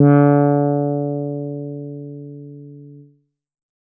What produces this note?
synthesizer bass